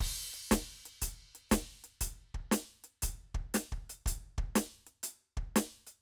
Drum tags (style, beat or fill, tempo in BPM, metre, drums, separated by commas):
rock, beat, 120 BPM, 4/4, crash, closed hi-hat, hi-hat pedal, snare, kick